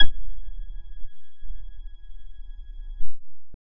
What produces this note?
synthesizer bass